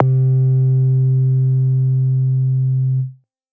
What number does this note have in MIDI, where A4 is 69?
48